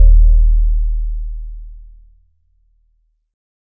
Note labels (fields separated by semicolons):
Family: keyboard; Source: electronic; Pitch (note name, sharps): D#1; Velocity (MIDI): 50